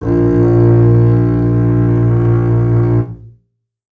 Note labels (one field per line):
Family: string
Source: acoustic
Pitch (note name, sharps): A#1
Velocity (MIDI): 100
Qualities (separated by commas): reverb